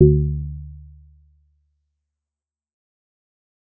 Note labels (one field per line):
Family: bass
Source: synthesizer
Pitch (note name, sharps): D2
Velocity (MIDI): 50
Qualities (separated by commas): dark, fast decay